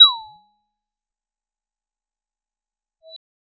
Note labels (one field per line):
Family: bass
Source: synthesizer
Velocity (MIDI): 25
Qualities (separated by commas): bright, fast decay, percussive